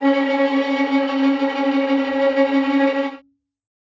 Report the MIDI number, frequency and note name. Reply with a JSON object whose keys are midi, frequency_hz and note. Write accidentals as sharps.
{"midi": 61, "frequency_hz": 277.2, "note": "C#4"}